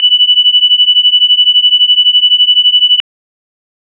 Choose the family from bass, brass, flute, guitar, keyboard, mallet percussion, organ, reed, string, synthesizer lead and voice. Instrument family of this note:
organ